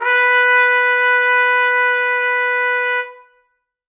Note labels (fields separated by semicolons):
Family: brass; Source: acoustic; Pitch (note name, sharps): B4; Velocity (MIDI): 100; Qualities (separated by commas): bright, reverb